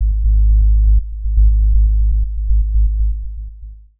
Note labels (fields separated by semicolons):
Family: synthesizer lead; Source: synthesizer; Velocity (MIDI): 25; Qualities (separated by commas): dark, long release, tempo-synced